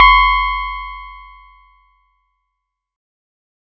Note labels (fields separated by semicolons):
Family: mallet percussion; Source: acoustic; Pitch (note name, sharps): F#1; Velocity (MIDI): 100; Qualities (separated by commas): bright